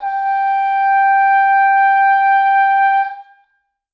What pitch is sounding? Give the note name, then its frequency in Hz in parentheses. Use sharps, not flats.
G5 (784 Hz)